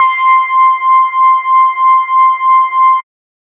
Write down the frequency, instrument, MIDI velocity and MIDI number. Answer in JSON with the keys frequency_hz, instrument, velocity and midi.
{"frequency_hz": 1047, "instrument": "synthesizer bass", "velocity": 75, "midi": 84}